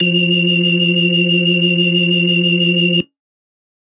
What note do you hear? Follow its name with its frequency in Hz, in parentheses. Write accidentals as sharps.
F3 (174.6 Hz)